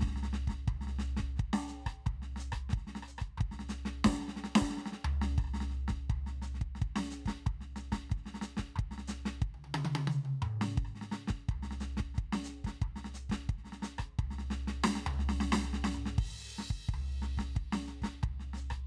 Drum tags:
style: samba; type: beat; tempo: 89 BPM; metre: 4/4; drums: crash, hi-hat pedal, snare, cross-stick, high tom, mid tom, floor tom, kick

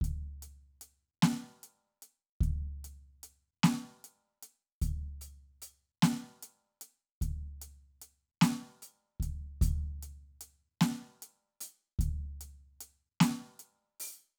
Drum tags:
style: rock; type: beat; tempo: 50 BPM; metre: 4/4; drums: closed hi-hat, snare, kick

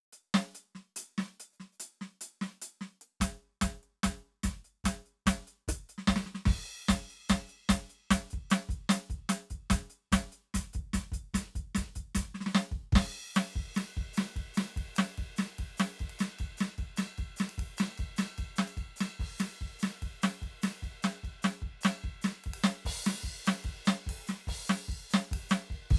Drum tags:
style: Motown; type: beat; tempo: 148 BPM; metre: 4/4; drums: crash, ride, ride bell, closed hi-hat, hi-hat pedal, snare, cross-stick, kick

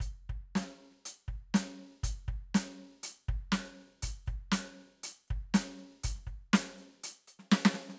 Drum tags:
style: rock; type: beat; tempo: 120 BPM; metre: 4/4; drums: closed hi-hat, hi-hat pedal, snare, kick

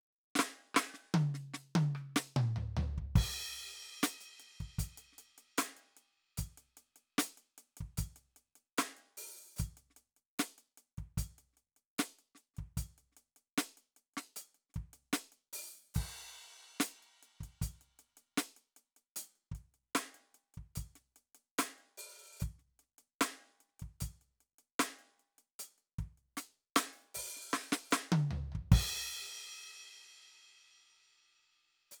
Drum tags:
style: rock; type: beat; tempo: 75 BPM; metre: 4/4; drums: crash, closed hi-hat, open hi-hat, hi-hat pedal, snare, cross-stick, high tom, mid tom, floor tom, kick

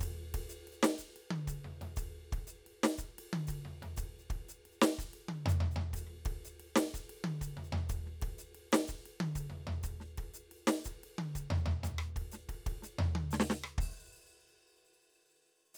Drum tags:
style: Afro-Cuban bembé; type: beat; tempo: 122 BPM; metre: 4/4; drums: ride, open hi-hat, hi-hat pedal, snare, cross-stick, high tom, floor tom, kick

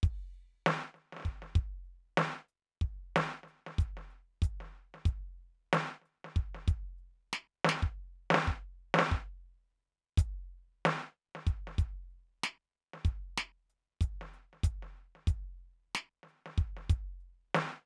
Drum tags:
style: hip-hop; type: beat; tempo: 94 BPM; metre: 4/4; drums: crash, closed hi-hat, snare, kick

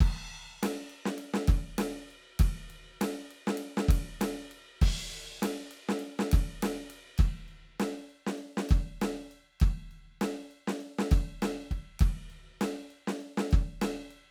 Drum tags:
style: rock; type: beat; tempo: 100 BPM; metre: 4/4; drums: crash, ride, ride bell, snare, floor tom, kick

